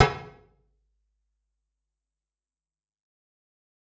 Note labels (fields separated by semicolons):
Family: guitar; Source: electronic; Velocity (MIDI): 127; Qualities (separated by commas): fast decay, percussive, reverb